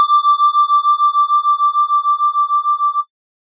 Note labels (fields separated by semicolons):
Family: organ; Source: electronic; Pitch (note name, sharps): D6; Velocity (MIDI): 50